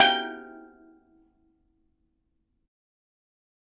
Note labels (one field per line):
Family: mallet percussion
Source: acoustic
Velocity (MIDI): 127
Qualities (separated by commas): fast decay, percussive, reverb